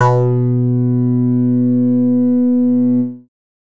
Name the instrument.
synthesizer bass